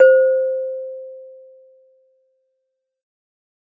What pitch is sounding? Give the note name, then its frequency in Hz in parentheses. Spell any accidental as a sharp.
C5 (523.3 Hz)